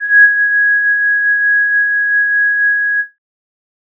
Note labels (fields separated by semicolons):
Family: flute; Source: synthesizer; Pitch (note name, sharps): G#6; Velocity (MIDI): 100; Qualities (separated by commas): distorted